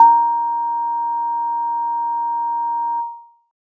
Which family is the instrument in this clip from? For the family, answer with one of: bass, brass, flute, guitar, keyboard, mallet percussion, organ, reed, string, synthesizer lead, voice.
keyboard